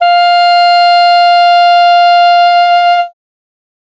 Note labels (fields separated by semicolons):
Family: reed; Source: acoustic; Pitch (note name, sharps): F5; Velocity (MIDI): 100